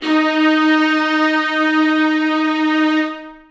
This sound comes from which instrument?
acoustic string instrument